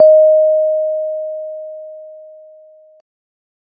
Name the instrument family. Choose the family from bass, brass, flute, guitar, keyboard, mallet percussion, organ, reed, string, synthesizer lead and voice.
keyboard